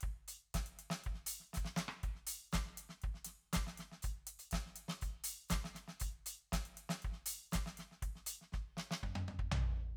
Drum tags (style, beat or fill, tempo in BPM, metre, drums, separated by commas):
disco, beat, 120 BPM, 4/4, closed hi-hat, hi-hat pedal, snare, cross-stick, high tom, floor tom, kick